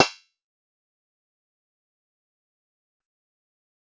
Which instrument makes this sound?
synthesizer guitar